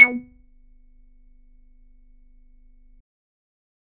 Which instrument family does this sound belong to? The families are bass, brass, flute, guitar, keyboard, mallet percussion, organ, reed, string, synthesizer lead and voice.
bass